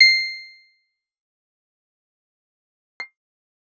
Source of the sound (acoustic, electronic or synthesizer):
electronic